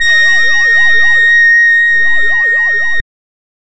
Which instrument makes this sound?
synthesizer reed instrument